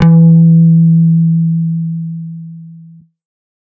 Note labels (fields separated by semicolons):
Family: bass; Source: synthesizer; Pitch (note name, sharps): E3; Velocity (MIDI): 75; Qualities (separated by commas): distorted